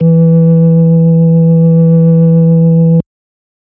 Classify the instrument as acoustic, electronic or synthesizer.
electronic